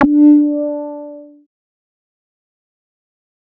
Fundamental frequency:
293.7 Hz